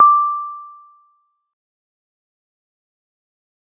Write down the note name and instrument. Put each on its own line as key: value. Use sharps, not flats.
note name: D6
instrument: acoustic mallet percussion instrument